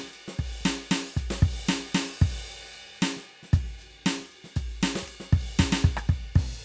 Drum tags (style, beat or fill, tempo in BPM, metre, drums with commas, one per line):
funk
beat
115 BPM
4/4
crash, ride, ride bell, closed hi-hat, open hi-hat, hi-hat pedal, snare, cross-stick, mid tom, kick